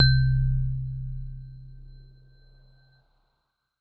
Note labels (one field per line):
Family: keyboard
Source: electronic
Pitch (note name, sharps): C1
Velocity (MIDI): 127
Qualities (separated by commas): dark